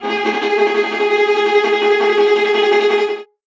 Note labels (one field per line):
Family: string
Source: acoustic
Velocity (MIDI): 127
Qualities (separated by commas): bright, non-linear envelope, reverb